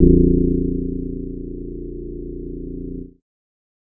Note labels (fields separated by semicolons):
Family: bass; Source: synthesizer; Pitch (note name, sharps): A#0; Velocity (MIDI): 50; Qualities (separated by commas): dark